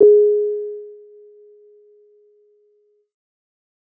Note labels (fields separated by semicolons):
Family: keyboard; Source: electronic; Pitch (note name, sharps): G#4; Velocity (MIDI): 100; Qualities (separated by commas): dark